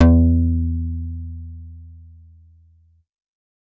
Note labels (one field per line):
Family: bass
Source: synthesizer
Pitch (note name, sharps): E2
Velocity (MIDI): 127